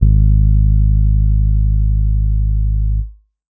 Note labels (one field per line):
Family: keyboard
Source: electronic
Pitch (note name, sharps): G#1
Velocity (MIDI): 25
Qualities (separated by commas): dark, distorted